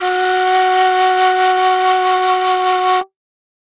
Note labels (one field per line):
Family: flute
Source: acoustic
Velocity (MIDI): 75